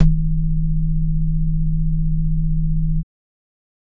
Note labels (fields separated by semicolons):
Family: organ; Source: electronic; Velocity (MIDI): 100; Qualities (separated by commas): multiphonic